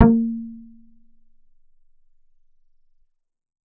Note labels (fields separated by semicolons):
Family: bass; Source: synthesizer; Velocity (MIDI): 127; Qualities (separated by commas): dark, percussive, reverb